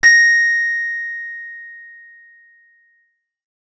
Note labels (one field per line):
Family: guitar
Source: acoustic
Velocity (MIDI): 25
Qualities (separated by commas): bright, distorted